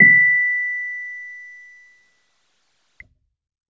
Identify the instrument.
electronic keyboard